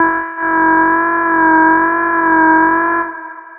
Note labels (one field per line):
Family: bass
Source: synthesizer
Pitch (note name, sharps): E4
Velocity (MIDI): 100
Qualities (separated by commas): long release, reverb